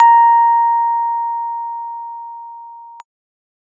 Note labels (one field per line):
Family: keyboard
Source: electronic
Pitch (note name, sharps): A#5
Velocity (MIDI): 50